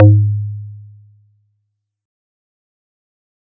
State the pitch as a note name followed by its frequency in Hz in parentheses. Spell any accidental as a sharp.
G#2 (103.8 Hz)